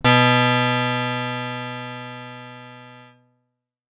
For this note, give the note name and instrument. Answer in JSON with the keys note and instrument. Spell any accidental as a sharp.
{"note": "B2", "instrument": "acoustic guitar"}